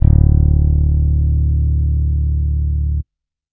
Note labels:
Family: bass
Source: electronic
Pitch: D1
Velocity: 50

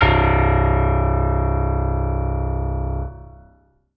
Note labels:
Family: organ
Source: electronic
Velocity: 100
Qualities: reverb

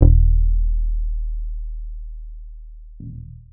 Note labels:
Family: guitar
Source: electronic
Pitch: D#1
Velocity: 50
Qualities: long release

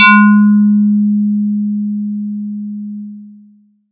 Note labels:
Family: mallet percussion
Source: electronic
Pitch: G#3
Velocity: 100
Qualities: long release, multiphonic

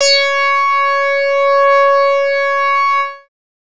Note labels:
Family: bass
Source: synthesizer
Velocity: 25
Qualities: distorted

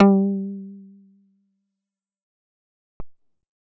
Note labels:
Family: bass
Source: synthesizer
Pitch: G3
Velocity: 127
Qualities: fast decay

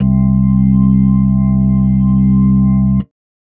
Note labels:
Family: organ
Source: electronic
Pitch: C2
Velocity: 127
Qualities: dark

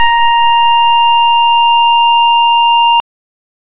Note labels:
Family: organ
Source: electronic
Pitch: A#5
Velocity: 127

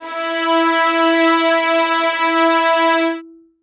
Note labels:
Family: string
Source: acoustic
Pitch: E4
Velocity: 100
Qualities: reverb

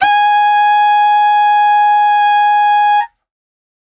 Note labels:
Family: reed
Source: acoustic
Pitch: G#5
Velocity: 25

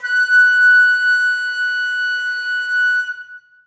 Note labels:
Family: flute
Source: acoustic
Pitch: F#6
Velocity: 127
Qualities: reverb

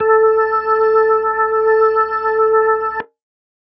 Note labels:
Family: organ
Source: electronic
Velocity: 50

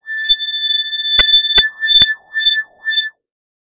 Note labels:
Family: bass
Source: synthesizer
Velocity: 50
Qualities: distorted, non-linear envelope

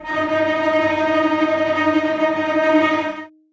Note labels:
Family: string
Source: acoustic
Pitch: D#4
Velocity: 25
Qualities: bright, non-linear envelope, reverb

